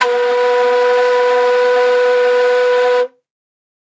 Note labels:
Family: flute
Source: acoustic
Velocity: 127

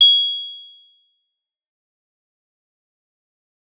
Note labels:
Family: guitar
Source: electronic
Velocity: 100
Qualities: bright, fast decay, percussive

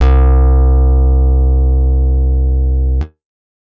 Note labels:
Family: guitar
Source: acoustic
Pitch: C2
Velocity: 50

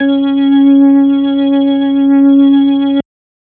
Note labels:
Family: organ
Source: electronic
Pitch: C#4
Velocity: 127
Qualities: distorted

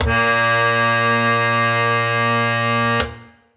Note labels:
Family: reed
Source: acoustic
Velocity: 127

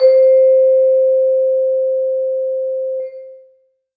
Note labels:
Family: mallet percussion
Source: acoustic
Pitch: C5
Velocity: 100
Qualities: long release, reverb

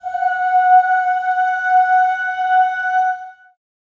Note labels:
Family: voice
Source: acoustic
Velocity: 100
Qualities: reverb

